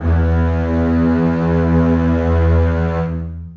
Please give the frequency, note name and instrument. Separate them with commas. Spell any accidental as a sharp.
82.41 Hz, E2, acoustic string instrument